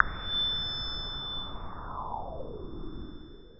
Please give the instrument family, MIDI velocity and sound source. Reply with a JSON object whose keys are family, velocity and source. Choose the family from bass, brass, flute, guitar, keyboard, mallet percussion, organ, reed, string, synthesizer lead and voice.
{"family": "synthesizer lead", "velocity": 25, "source": "synthesizer"}